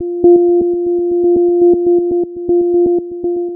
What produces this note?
synthesizer lead